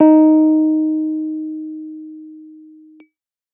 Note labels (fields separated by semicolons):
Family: keyboard; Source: electronic; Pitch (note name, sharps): D#4; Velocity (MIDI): 75